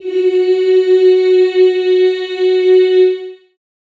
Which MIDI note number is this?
66